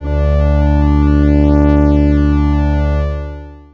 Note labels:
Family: organ; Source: electronic; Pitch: D2; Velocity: 127; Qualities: distorted, long release

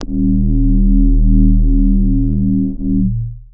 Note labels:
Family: bass; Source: synthesizer; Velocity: 100; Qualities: distorted, long release, multiphonic

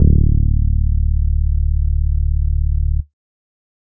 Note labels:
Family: bass; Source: synthesizer; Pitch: D1; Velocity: 127

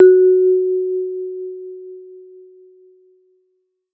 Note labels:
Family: mallet percussion; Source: acoustic; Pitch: F#4; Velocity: 75

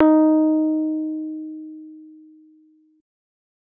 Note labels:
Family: keyboard; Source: electronic; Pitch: D#4; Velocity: 100

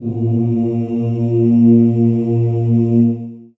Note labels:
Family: voice; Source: acoustic; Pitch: A#2; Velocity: 50; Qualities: dark, long release, reverb

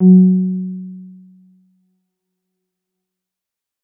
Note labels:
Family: keyboard; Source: electronic; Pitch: F#3; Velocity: 50; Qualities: dark

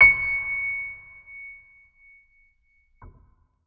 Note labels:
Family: organ; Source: electronic; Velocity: 25; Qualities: reverb

